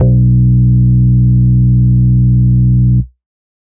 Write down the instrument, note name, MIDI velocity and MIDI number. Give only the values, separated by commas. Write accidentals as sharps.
electronic organ, B1, 75, 35